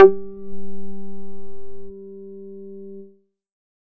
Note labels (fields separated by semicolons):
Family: bass; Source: synthesizer; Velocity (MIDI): 50; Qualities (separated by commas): distorted